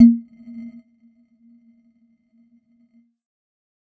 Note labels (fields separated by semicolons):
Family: mallet percussion; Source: electronic; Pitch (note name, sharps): A#3; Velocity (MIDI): 25; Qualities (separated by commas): dark, non-linear envelope, percussive